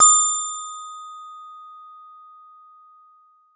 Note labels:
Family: mallet percussion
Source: acoustic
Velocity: 100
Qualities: bright

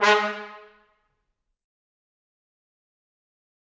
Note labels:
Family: brass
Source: acoustic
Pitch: G#3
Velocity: 127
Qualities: fast decay, percussive, reverb

